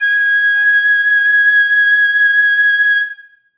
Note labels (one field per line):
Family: flute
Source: acoustic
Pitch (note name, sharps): G#6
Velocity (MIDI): 127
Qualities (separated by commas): reverb